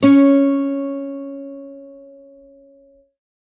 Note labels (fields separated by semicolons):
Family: guitar; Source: acoustic; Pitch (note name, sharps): C#4; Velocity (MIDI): 100; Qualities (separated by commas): reverb